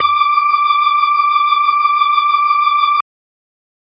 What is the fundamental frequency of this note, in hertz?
1175 Hz